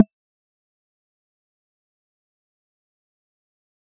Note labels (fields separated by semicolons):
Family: mallet percussion; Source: acoustic; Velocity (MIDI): 50; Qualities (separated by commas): fast decay, percussive